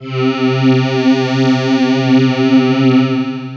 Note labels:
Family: voice; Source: synthesizer; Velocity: 75; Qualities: distorted, long release

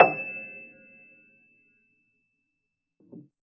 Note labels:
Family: keyboard; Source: acoustic; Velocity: 25; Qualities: fast decay, percussive, reverb

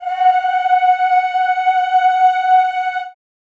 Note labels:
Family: voice; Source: acoustic; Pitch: F#5; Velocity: 100; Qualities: reverb

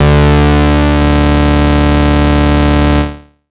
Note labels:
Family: bass; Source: synthesizer; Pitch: D2; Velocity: 25; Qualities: bright, distorted

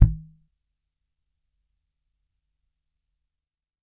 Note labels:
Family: bass; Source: electronic; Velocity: 25; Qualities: percussive

